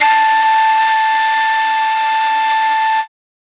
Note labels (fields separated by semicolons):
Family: flute; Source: acoustic; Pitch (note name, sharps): A5; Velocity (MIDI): 100; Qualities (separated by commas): bright